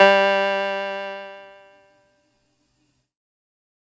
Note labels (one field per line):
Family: keyboard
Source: electronic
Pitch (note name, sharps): G3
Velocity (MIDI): 50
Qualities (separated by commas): bright, distorted